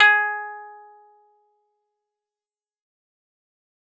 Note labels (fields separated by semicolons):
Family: guitar; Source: acoustic; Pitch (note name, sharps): G#4; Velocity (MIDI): 25; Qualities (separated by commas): fast decay, percussive, reverb